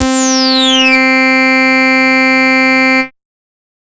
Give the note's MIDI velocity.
127